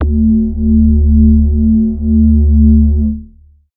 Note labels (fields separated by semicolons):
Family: bass; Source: synthesizer; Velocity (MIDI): 75; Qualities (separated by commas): distorted, long release, multiphonic